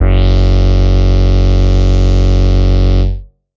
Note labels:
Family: bass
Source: synthesizer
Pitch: F#1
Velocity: 25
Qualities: distorted

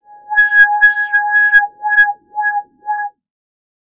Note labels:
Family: bass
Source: synthesizer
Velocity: 25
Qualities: distorted, non-linear envelope

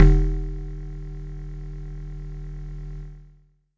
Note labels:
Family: mallet percussion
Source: acoustic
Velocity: 100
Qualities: distorted

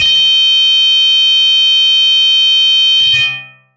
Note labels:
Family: guitar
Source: electronic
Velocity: 127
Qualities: bright, distorted, long release

